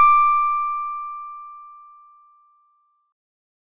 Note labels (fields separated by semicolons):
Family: organ; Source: electronic; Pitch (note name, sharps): D6; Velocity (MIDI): 75